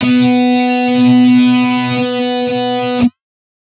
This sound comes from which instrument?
synthesizer guitar